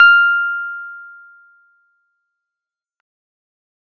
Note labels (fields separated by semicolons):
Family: keyboard; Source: electronic; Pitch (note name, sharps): F6; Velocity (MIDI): 75; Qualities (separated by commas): fast decay